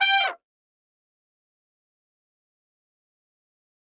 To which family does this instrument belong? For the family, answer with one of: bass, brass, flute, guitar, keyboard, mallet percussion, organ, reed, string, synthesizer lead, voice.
brass